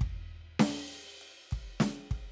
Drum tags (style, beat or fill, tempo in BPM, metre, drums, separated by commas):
rock, beat, 100 BPM, 4/4, ride, snare, kick